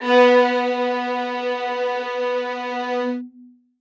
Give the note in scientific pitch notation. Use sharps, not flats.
B3